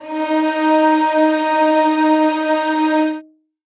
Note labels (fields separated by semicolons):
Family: string; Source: acoustic; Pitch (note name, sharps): D#4; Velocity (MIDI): 25; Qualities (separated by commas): reverb